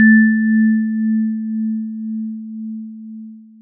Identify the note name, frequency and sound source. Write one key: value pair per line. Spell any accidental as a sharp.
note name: A3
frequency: 220 Hz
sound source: acoustic